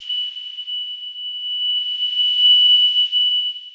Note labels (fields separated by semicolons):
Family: mallet percussion; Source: electronic; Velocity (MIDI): 75; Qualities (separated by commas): bright, long release, non-linear envelope